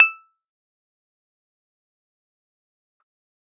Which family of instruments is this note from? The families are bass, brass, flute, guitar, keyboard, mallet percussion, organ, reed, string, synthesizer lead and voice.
keyboard